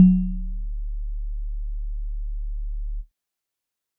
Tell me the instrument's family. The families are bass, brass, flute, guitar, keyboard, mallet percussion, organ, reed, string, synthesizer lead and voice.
keyboard